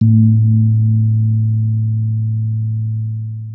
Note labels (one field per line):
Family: mallet percussion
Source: acoustic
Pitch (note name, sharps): A2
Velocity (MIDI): 75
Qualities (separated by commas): long release, multiphonic